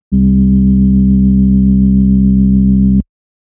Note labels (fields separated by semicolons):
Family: organ; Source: electronic; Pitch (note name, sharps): C2; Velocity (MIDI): 25; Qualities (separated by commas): dark